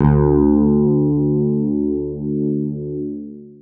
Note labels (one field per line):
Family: guitar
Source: electronic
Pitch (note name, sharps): D2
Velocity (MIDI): 25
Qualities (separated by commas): long release